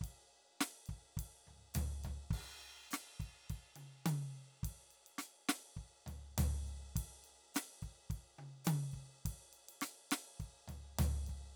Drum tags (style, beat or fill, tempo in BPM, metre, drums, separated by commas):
Motown, beat, 104 BPM, 4/4, crash, ride, hi-hat pedal, snare, high tom, floor tom, kick